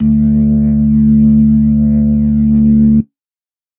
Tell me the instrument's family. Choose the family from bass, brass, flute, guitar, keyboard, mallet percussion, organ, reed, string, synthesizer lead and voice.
organ